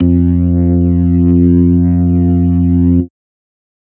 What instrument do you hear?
electronic organ